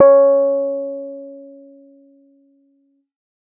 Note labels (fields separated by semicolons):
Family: keyboard; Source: electronic; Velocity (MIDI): 50